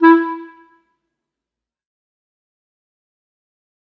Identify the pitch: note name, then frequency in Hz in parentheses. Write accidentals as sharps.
E4 (329.6 Hz)